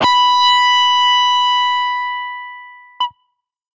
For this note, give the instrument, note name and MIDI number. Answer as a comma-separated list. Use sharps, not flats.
electronic guitar, B5, 83